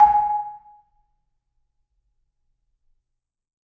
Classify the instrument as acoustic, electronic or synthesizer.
acoustic